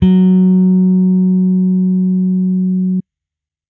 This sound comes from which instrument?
electronic bass